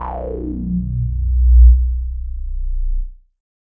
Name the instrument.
synthesizer bass